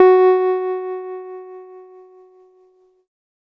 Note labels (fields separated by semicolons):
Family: keyboard; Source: electronic; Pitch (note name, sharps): F#4; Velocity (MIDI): 127; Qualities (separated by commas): distorted